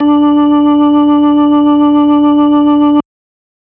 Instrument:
electronic organ